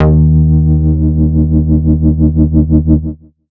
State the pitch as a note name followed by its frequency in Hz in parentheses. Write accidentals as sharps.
D#2 (77.78 Hz)